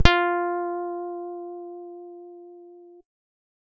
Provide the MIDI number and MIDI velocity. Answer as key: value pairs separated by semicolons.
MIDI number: 65; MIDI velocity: 127